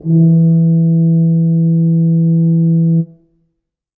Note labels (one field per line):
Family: brass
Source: acoustic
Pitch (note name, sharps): E3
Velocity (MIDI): 25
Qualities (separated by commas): dark, reverb